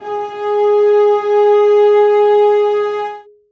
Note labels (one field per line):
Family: string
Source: acoustic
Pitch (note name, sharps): G#4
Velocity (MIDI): 25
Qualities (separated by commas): reverb